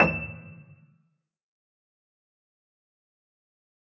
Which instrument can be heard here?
acoustic keyboard